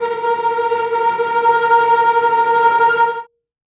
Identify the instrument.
acoustic string instrument